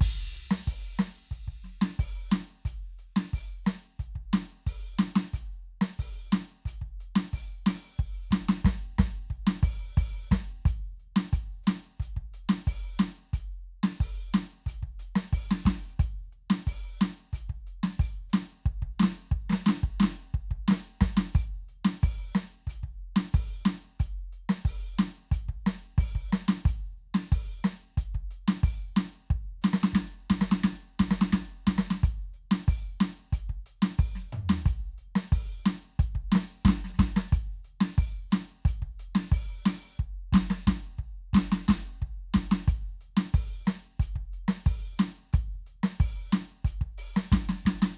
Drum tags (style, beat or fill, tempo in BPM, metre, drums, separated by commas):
Afrobeat, beat, 90 BPM, 4/4, crash, ride, closed hi-hat, open hi-hat, hi-hat pedal, snare, cross-stick, mid tom, kick